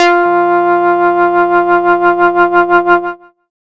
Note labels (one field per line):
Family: bass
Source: synthesizer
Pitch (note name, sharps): F4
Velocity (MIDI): 50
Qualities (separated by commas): distorted